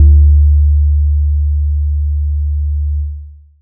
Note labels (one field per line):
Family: mallet percussion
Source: acoustic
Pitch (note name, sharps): D2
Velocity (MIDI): 25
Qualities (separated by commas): dark, long release